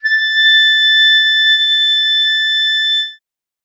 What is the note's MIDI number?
93